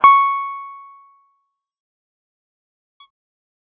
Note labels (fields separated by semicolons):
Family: guitar; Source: electronic; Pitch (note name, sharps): C#6; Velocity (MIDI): 50; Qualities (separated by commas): fast decay